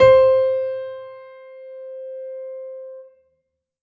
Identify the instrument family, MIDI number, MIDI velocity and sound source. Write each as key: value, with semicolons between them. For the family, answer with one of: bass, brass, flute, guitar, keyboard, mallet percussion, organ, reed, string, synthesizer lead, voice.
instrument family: keyboard; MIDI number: 72; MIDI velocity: 100; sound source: acoustic